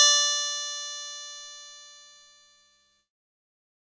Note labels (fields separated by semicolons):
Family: keyboard; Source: electronic; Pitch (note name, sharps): D5; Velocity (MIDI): 127; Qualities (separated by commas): bright, distorted